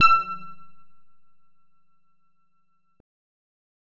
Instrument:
synthesizer bass